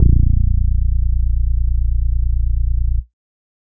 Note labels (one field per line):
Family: bass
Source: synthesizer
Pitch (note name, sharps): A#0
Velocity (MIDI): 127